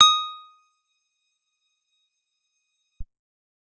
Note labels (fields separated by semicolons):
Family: guitar; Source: acoustic; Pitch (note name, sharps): D#6; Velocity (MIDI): 100; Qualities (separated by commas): percussive